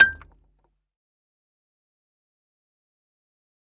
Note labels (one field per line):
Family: mallet percussion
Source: acoustic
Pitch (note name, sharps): G6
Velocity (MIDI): 100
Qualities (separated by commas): fast decay, percussive, reverb